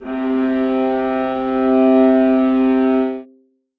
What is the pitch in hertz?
130.8 Hz